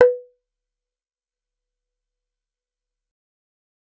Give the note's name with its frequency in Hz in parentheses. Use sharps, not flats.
B4 (493.9 Hz)